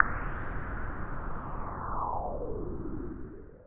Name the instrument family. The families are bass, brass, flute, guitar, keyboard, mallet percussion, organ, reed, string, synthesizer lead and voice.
synthesizer lead